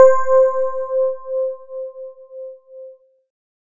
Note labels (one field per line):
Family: keyboard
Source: electronic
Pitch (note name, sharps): C5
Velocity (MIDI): 75